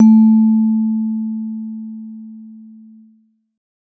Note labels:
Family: mallet percussion; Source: acoustic; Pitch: A3; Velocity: 25

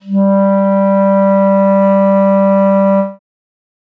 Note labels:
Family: reed; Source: acoustic; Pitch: G3; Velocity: 75; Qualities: dark

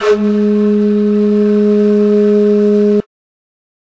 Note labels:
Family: flute; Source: acoustic; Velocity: 100

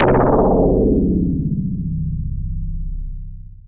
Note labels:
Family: synthesizer lead; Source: synthesizer; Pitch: C0; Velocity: 100; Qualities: long release

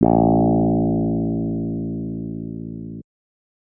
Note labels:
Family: keyboard; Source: electronic; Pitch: A1; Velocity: 75

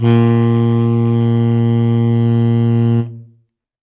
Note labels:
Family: reed; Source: acoustic; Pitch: A#2; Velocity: 75; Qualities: reverb

